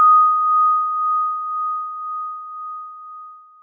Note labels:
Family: mallet percussion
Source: acoustic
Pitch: D#6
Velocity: 100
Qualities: bright, long release

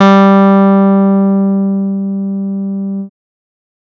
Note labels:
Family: bass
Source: synthesizer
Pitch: G3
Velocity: 75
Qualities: distorted

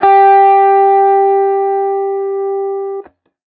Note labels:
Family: guitar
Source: electronic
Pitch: G4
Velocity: 75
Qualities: distorted

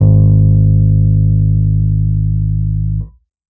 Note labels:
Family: keyboard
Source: electronic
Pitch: G#1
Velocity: 75

